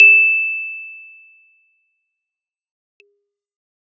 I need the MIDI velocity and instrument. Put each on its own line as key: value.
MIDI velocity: 25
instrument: acoustic keyboard